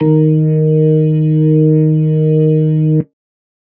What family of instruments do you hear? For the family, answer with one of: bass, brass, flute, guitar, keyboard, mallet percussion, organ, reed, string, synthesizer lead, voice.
organ